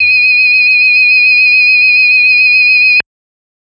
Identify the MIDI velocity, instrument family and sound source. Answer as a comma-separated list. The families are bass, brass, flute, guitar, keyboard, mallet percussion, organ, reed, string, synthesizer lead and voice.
127, organ, electronic